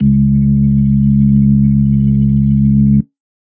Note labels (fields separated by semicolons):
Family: organ; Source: electronic; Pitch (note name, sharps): C#2; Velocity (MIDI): 127; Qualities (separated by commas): dark